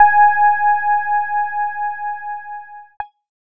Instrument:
electronic keyboard